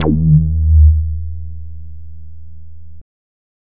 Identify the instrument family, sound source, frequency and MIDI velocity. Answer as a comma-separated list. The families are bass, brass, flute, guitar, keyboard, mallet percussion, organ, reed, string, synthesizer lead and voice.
bass, synthesizer, 77.78 Hz, 25